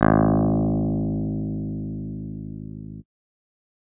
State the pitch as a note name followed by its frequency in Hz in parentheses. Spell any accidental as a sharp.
G#1 (51.91 Hz)